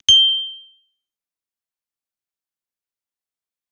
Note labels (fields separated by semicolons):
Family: bass; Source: synthesizer; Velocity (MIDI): 127; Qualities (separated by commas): bright, distorted, fast decay, percussive